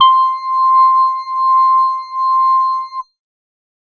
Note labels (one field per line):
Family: organ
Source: electronic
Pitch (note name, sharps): C6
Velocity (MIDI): 25